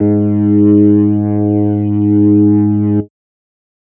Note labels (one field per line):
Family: organ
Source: electronic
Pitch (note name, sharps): G#2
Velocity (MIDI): 50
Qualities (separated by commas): distorted